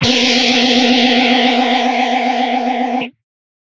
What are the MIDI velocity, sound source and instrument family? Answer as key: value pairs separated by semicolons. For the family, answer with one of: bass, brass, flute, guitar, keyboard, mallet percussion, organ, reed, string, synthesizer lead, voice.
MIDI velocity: 100; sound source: electronic; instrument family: guitar